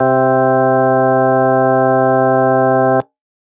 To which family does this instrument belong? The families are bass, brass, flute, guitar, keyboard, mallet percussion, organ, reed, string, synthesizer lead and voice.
organ